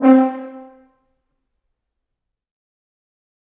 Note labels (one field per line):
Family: brass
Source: acoustic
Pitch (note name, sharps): C4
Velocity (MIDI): 100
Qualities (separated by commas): fast decay, percussive, reverb